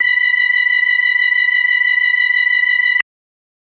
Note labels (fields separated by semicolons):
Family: organ; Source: electronic; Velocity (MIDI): 75